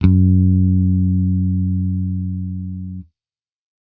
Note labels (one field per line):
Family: bass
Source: electronic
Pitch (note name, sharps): F#2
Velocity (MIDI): 127